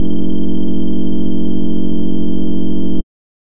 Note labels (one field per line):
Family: bass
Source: synthesizer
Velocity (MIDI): 75